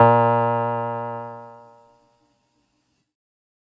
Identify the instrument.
electronic keyboard